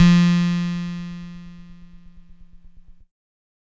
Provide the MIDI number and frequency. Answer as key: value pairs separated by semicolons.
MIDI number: 53; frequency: 174.6 Hz